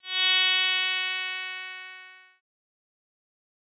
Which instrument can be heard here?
synthesizer bass